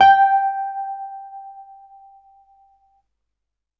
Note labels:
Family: keyboard; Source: electronic; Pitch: G5; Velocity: 127

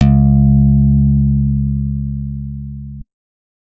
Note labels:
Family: guitar; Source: acoustic; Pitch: C#2; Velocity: 127

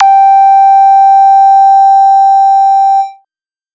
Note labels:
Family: bass; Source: synthesizer; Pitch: G5; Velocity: 75; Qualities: bright, distorted

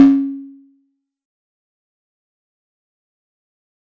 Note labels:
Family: mallet percussion; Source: acoustic; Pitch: C#4; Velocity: 100; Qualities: fast decay, percussive

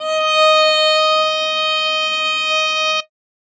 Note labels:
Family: string; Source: acoustic; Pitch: D#5; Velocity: 75; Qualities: bright

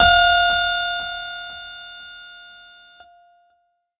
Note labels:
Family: keyboard; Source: electronic; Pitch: F5; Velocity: 127; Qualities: bright, distorted

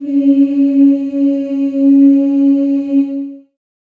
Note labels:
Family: voice; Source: acoustic; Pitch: C#4; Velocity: 50; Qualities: reverb

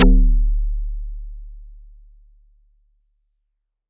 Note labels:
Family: mallet percussion; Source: acoustic; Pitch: D1; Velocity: 100

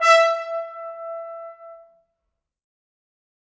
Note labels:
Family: brass; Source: acoustic; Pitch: E5; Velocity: 127; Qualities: bright, fast decay, reverb

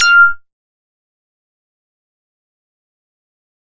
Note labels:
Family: bass; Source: synthesizer; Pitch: F6; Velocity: 100; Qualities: fast decay, percussive

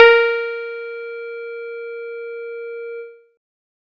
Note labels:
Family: guitar; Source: synthesizer; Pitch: A#4; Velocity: 127

